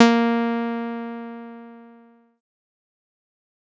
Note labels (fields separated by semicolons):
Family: bass; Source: synthesizer; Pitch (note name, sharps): A#3; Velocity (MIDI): 50; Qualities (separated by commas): distorted, fast decay